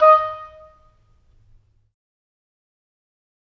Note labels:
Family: reed; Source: acoustic; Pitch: D#5; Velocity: 50; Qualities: fast decay, percussive, reverb

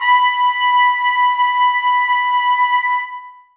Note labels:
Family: brass; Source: acoustic; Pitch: B5; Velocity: 127; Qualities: bright, reverb

